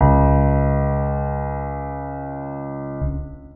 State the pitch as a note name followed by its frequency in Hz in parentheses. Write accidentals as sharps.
C#2 (69.3 Hz)